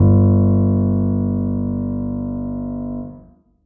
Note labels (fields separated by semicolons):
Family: keyboard; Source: acoustic; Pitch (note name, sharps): G1; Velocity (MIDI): 50; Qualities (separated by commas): dark, reverb